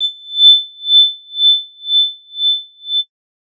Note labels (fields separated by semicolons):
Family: bass; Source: synthesizer; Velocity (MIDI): 50; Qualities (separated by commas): bright, distorted